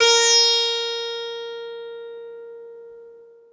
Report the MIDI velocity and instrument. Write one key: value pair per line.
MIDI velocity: 50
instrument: acoustic guitar